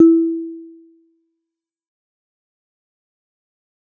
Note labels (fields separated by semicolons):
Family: mallet percussion; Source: acoustic; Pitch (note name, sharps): E4; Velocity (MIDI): 127; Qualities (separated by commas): fast decay, percussive